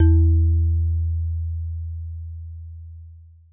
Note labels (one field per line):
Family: mallet percussion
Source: acoustic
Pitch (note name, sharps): E2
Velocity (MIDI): 50